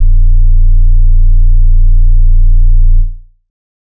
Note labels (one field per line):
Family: bass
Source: synthesizer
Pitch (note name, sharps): A#0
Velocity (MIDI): 50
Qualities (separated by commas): dark